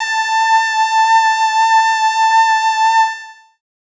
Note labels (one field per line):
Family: voice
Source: synthesizer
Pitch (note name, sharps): A5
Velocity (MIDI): 100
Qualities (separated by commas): bright